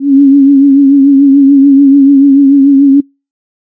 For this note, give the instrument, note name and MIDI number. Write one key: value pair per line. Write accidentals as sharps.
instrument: synthesizer flute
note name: C#4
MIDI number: 61